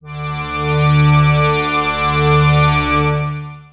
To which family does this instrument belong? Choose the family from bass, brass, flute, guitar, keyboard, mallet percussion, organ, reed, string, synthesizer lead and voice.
synthesizer lead